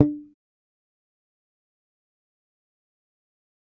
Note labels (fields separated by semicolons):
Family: bass; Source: electronic; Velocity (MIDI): 25; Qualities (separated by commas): fast decay, percussive